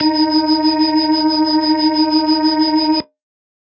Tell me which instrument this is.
electronic organ